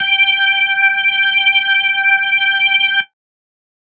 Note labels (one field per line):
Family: keyboard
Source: electronic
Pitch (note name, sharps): G5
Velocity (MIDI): 75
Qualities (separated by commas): distorted